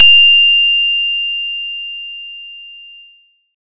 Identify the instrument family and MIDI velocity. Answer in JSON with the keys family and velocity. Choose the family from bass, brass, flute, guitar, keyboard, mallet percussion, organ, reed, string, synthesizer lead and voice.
{"family": "guitar", "velocity": 75}